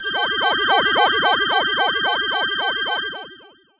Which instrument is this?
synthesizer voice